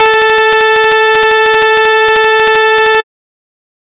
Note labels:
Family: bass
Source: synthesizer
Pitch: A4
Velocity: 127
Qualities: bright, distorted

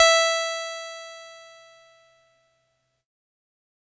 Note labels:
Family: keyboard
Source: electronic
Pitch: E5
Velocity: 100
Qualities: bright, distorted

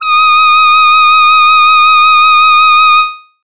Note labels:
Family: voice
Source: synthesizer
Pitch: D#6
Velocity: 25

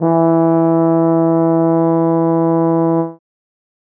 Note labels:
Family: brass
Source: acoustic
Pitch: E3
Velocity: 100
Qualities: dark

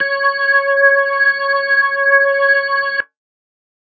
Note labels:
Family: organ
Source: electronic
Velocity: 100

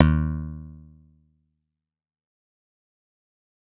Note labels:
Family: bass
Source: synthesizer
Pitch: D#2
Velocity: 75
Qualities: fast decay

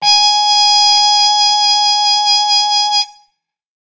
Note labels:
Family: brass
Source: acoustic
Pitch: G#5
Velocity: 100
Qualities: bright

